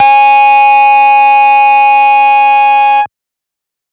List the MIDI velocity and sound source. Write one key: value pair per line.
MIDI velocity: 75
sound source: synthesizer